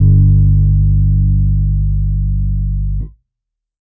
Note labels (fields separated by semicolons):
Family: keyboard; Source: electronic; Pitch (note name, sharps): G1; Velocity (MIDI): 50; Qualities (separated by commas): dark